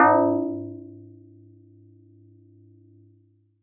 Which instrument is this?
acoustic mallet percussion instrument